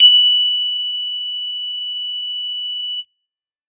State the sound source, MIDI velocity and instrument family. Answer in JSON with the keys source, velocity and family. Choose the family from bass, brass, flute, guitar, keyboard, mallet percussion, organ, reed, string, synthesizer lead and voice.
{"source": "synthesizer", "velocity": 50, "family": "bass"}